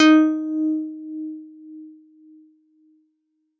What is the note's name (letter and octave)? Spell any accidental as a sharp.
D#4